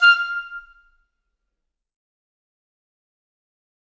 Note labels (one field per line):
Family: flute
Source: acoustic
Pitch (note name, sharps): F6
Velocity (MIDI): 50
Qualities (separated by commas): fast decay, percussive, reverb